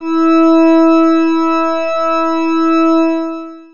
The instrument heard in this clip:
electronic organ